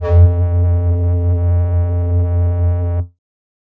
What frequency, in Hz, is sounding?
87.31 Hz